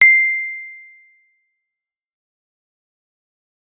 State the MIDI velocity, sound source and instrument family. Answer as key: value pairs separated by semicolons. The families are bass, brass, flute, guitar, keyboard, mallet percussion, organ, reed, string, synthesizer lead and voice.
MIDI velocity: 25; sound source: electronic; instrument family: guitar